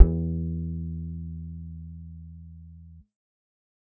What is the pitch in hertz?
82.41 Hz